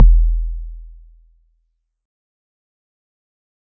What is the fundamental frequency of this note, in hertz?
41.2 Hz